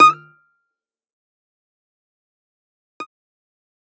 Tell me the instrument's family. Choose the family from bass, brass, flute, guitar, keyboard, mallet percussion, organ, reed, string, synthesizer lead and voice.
guitar